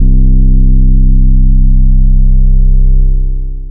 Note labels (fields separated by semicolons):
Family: bass; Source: synthesizer; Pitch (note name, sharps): C1; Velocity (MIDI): 50; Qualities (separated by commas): long release